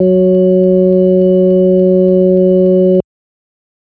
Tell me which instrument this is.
electronic organ